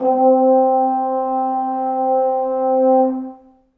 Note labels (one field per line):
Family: brass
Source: acoustic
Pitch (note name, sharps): C4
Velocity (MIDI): 25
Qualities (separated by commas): dark, reverb